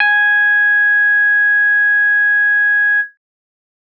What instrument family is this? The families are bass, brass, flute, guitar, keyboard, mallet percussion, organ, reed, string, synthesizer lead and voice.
bass